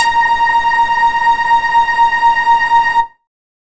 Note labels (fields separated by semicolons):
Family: bass; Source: synthesizer; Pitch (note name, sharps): A#5; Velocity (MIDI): 50